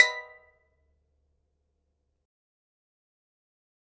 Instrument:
acoustic mallet percussion instrument